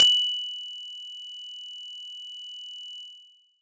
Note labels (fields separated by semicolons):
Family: mallet percussion; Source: acoustic; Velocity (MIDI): 75; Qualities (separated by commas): bright, distorted